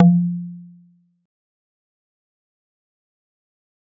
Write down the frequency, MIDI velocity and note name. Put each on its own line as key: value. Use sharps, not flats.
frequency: 174.6 Hz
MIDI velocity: 50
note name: F3